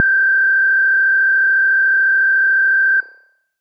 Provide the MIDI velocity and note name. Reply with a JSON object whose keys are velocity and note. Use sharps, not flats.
{"velocity": 100, "note": "G6"}